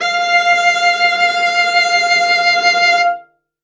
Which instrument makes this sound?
acoustic string instrument